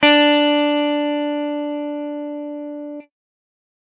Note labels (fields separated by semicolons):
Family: guitar; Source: electronic; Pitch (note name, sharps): D4; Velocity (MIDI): 100; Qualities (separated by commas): distorted